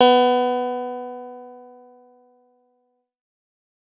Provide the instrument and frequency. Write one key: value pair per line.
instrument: electronic guitar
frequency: 246.9 Hz